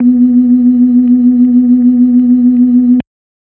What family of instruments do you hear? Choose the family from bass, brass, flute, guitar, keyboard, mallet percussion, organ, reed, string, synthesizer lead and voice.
organ